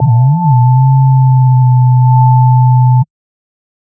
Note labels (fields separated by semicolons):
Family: bass; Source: synthesizer; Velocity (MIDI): 127